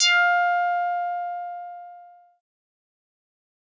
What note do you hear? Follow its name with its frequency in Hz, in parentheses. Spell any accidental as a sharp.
F5 (698.5 Hz)